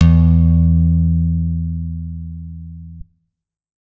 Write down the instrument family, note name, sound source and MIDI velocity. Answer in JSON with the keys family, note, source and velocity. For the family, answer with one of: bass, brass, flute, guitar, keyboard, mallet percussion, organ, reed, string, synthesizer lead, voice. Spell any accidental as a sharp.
{"family": "guitar", "note": "E2", "source": "electronic", "velocity": 100}